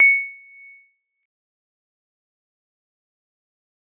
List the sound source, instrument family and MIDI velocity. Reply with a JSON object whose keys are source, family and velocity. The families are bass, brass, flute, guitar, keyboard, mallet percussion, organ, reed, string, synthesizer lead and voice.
{"source": "acoustic", "family": "mallet percussion", "velocity": 50}